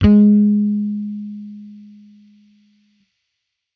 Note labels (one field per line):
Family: bass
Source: electronic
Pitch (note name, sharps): G#3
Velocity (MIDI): 25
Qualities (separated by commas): distorted